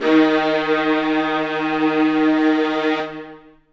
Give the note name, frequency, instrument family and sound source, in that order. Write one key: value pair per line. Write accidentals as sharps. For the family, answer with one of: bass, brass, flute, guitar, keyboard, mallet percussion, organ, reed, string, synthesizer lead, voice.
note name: D#3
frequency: 155.6 Hz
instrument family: string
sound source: acoustic